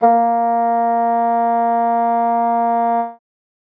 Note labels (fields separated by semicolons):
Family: reed; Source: acoustic; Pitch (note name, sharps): A#3; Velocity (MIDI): 50